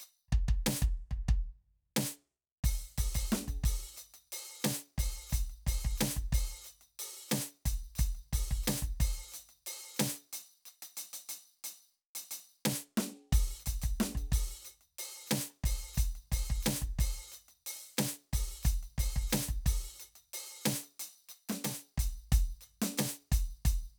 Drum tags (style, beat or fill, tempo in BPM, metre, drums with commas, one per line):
hip-hop
beat
90 BPM
4/4
crash, closed hi-hat, hi-hat pedal, percussion, snare, cross-stick, kick